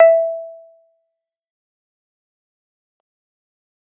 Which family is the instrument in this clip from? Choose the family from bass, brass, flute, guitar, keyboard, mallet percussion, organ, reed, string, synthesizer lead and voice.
keyboard